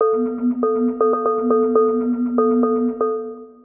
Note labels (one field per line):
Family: mallet percussion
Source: synthesizer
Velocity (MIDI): 25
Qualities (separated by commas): dark, long release, multiphonic, percussive, tempo-synced